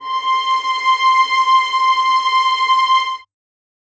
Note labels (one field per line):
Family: string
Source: acoustic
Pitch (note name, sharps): C6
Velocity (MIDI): 25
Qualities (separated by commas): reverb